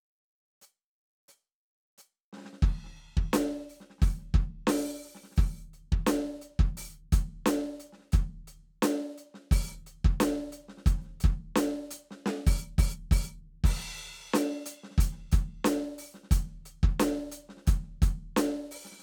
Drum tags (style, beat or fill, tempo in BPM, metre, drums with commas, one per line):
rock
beat
88 BPM
4/4
crash, closed hi-hat, open hi-hat, hi-hat pedal, snare, kick